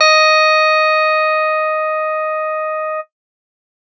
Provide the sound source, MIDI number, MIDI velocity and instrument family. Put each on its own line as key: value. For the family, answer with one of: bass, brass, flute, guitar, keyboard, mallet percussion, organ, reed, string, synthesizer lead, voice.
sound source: electronic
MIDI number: 75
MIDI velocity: 127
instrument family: guitar